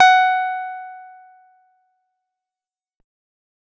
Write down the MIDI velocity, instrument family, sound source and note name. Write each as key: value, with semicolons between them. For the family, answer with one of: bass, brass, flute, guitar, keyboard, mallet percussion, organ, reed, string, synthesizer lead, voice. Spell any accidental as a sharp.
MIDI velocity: 100; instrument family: guitar; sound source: acoustic; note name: F#5